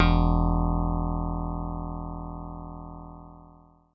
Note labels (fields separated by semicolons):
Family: guitar; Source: synthesizer; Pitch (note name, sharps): E1; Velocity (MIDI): 127; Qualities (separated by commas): dark